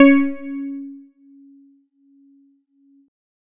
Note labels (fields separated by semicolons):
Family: keyboard; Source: electronic; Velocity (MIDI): 100